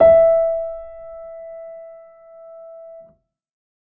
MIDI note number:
76